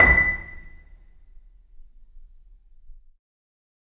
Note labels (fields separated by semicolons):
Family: mallet percussion; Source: acoustic; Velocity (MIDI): 75; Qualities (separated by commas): percussive, reverb